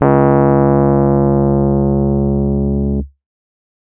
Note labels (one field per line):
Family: keyboard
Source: electronic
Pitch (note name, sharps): C#2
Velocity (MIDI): 50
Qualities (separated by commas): distorted